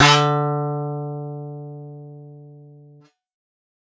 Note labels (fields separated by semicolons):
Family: guitar; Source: synthesizer; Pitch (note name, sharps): D3; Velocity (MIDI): 127; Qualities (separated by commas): bright